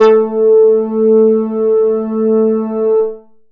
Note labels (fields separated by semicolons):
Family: bass; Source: synthesizer; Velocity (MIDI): 75; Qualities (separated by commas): distorted